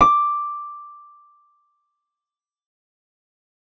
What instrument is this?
synthesizer keyboard